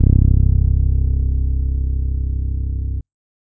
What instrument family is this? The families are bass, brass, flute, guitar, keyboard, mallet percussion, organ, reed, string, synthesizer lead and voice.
bass